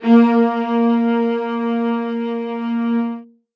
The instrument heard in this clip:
acoustic string instrument